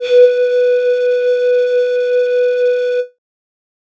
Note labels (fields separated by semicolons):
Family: flute; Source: synthesizer; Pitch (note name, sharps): B4; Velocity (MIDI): 75; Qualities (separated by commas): distorted